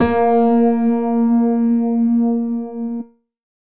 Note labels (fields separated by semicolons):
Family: keyboard; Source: electronic; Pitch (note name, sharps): A#3; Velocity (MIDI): 75; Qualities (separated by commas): reverb